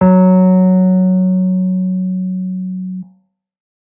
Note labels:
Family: keyboard; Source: electronic; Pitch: F#3; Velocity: 100

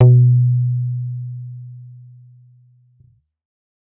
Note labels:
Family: bass; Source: synthesizer; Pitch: B2; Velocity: 100; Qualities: dark

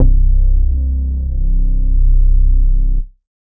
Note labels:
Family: bass; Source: synthesizer; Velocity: 25

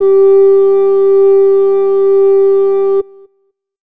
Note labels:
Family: flute; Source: acoustic; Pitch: G4; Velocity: 75

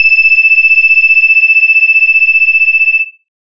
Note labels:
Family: bass; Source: synthesizer; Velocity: 25; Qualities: distorted

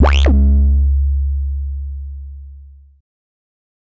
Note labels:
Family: bass; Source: synthesizer; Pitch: C#2; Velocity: 100; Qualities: distorted

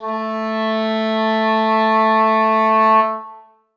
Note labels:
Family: reed; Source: acoustic; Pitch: A3; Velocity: 75; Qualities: reverb

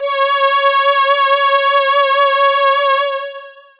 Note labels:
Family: voice; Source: synthesizer; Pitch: C#5; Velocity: 75; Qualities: distorted, long release

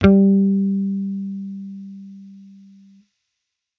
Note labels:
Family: bass; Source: electronic; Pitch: G3; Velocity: 25; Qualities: distorted

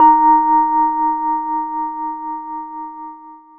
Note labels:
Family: keyboard; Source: electronic; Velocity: 75; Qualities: long release, reverb

